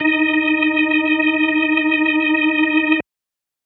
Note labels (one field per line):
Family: organ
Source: electronic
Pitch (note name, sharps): D#4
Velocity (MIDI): 127